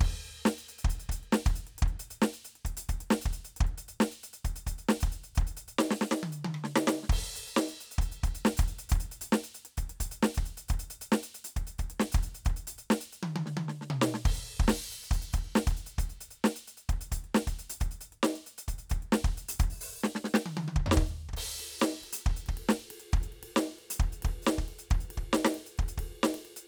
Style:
rock